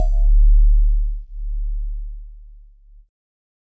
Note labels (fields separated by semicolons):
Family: keyboard; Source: electronic; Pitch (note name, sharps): D1; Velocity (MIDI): 50; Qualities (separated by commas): multiphonic